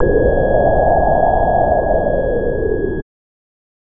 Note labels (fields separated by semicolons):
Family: bass; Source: synthesizer; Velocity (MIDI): 25; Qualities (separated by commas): distorted